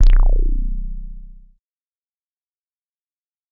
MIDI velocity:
75